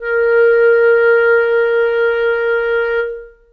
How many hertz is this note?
466.2 Hz